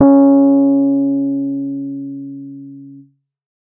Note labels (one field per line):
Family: keyboard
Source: electronic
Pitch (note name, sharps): C#4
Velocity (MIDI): 100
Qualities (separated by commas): dark